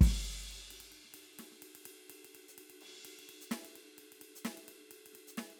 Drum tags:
linear jazz
beat
128 BPM
4/4
ride, open hi-hat, hi-hat pedal, snare, kick

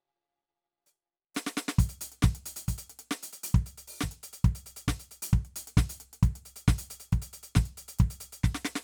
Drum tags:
rock
beat
135 BPM
4/4
closed hi-hat, hi-hat pedal, snare, kick

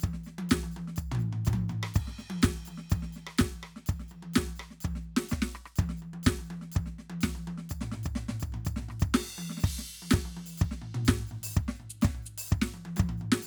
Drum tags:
prog rock
beat
125 BPM
4/4
crash, ride, percussion, snare, cross-stick, high tom, floor tom, kick

